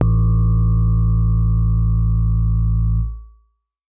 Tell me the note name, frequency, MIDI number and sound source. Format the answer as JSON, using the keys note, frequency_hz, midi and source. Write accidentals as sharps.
{"note": "A1", "frequency_hz": 55, "midi": 33, "source": "acoustic"}